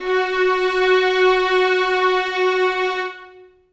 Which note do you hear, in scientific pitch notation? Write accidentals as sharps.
F#4